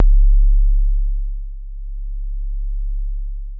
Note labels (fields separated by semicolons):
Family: keyboard; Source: electronic; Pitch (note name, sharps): C#1; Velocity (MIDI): 127; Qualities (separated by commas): dark, long release